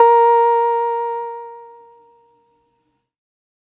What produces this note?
electronic keyboard